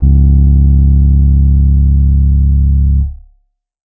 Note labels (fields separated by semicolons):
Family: keyboard; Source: electronic; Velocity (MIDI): 75; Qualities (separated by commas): distorted